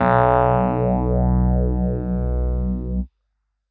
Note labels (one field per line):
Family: keyboard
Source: electronic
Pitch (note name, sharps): B1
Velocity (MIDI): 100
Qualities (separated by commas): distorted